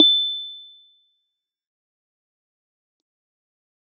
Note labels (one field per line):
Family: keyboard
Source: electronic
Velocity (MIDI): 50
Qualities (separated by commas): fast decay, percussive